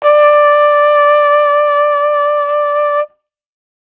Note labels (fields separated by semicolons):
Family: brass; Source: acoustic; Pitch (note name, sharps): D5; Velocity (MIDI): 25